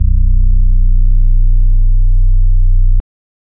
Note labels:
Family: organ; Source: electronic; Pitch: B0; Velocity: 25; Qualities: dark

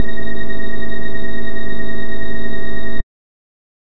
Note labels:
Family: bass; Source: synthesizer; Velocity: 75

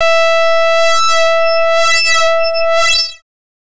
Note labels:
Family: bass; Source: synthesizer; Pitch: E5; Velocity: 50; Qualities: bright, distorted, non-linear envelope

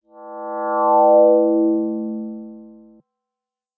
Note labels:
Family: mallet percussion; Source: electronic; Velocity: 75

